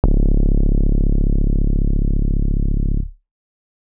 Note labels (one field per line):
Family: keyboard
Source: electronic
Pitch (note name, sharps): C#1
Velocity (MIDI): 100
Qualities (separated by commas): distorted